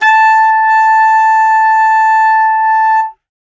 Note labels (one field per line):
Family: reed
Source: acoustic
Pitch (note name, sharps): A5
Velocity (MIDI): 50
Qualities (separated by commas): bright